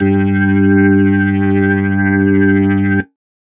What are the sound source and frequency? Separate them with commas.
electronic, 98 Hz